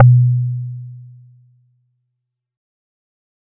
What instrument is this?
acoustic mallet percussion instrument